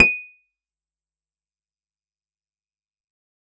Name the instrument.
acoustic guitar